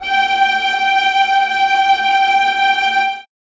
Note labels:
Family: string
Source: acoustic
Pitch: G5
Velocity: 50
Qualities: bright, non-linear envelope, reverb

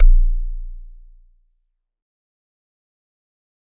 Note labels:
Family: mallet percussion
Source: acoustic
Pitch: A#0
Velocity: 100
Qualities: dark, fast decay

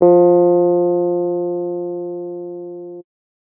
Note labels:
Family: keyboard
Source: electronic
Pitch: F3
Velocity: 50

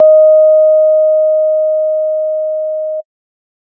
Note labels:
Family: organ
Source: electronic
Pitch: D#5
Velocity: 75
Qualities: dark

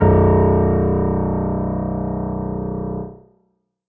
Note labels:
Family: keyboard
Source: acoustic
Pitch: B0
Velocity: 75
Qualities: reverb

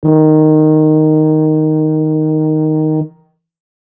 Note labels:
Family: brass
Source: acoustic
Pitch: D#3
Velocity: 50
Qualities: dark

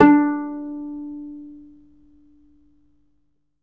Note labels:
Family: guitar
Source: acoustic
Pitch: D4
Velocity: 127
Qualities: reverb

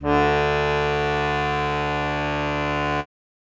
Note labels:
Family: reed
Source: acoustic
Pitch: D2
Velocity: 50

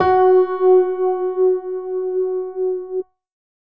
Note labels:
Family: keyboard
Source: electronic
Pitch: F#4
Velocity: 75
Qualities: reverb

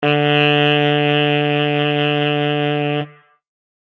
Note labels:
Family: reed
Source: acoustic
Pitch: D3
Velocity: 50

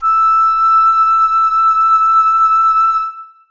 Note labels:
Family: flute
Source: acoustic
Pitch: E6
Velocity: 75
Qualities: reverb

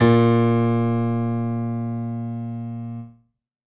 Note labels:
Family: keyboard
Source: acoustic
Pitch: A#2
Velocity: 127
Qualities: reverb

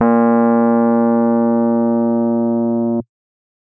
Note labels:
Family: keyboard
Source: electronic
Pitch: A#2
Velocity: 127

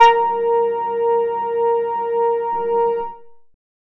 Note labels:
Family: bass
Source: synthesizer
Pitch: A#4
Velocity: 75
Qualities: distorted

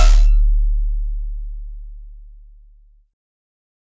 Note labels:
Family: keyboard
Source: synthesizer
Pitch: D1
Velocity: 100

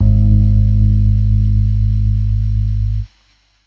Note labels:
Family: keyboard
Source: electronic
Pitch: G#1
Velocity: 25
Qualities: dark

